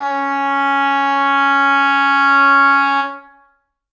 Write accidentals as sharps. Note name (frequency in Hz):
C#4 (277.2 Hz)